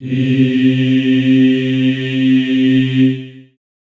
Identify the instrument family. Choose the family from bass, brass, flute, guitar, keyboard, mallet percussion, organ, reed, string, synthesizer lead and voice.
voice